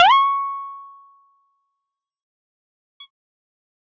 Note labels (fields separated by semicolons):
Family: guitar; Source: electronic; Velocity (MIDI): 127; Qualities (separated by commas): distorted, fast decay